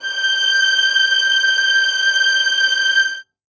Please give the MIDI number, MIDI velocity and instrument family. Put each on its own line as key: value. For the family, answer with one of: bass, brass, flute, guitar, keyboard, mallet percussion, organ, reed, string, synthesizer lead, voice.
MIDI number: 91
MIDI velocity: 127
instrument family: string